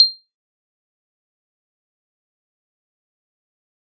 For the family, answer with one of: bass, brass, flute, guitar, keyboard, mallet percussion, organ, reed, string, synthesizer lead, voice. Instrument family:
keyboard